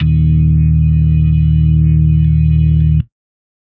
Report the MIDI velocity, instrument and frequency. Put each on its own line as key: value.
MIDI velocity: 127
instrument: electronic organ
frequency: 38.89 Hz